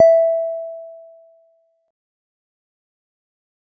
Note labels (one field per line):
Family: guitar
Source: synthesizer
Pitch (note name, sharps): E5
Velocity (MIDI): 50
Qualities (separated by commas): dark, fast decay